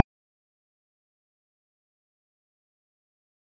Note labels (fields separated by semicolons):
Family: mallet percussion; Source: electronic; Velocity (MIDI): 50; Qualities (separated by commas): fast decay, percussive